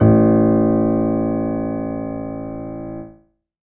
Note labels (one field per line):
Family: keyboard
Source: acoustic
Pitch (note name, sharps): A1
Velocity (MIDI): 50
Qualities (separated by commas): reverb